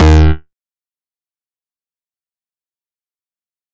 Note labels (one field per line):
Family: bass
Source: synthesizer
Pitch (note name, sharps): D#2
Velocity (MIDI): 127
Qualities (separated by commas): fast decay, percussive